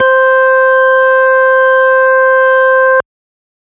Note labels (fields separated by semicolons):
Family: organ; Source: electronic; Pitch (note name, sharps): C5; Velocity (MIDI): 127